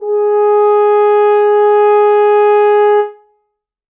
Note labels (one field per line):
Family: brass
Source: acoustic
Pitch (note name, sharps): G#4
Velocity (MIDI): 100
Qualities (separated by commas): reverb